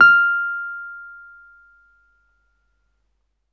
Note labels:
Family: keyboard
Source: electronic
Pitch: F6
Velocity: 100

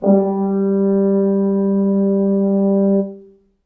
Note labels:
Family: brass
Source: acoustic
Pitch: G3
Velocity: 50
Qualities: dark, reverb

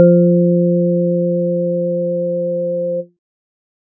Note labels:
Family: organ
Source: electronic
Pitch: F3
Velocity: 25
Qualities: dark

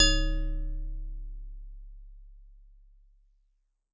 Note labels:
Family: mallet percussion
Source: acoustic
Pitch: C#1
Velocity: 127

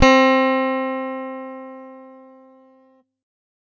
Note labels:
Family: guitar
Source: electronic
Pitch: C4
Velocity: 75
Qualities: bright

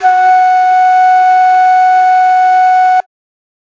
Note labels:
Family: flute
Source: acoustic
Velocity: 100

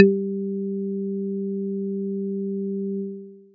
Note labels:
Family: mallet percussion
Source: acoustic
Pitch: G3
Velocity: 100

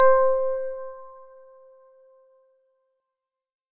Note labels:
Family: organ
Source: electronic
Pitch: C5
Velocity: 127

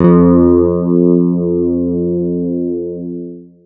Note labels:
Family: guitar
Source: electronic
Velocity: 25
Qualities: long release

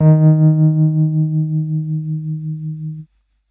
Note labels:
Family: keyboard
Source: electronic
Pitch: D#3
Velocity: 75

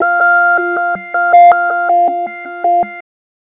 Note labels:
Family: bass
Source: synthesizer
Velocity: 50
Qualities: tempo-synced

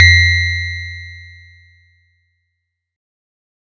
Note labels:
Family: mallet percussion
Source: acoustic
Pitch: F2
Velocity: 75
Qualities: bright

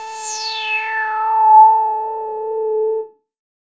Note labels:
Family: bass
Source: synthesizer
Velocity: 25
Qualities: distorted, non-linear envelope

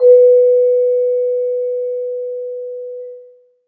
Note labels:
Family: mallet percussion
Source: acoustic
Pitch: B4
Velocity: 50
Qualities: reverb

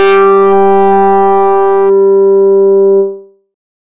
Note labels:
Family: bass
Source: synthesizer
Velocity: 100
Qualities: bright, distorted

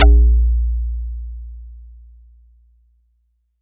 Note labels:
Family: mallet percussion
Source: acoustic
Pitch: A#1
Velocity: 50

